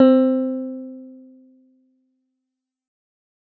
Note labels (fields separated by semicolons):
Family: guitar; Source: synthesizer; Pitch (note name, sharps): C4; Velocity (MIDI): 75; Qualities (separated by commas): dark, fast decay